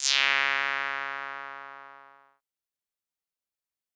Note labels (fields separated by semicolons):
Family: bass; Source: synthesizer; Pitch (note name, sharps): C#3; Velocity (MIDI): 75; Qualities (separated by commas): bright, distorted, fast decay